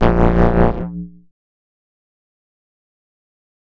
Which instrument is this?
synthesizer bass